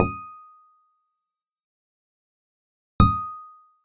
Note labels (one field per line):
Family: guitar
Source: acoustic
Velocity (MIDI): 25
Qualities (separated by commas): percussive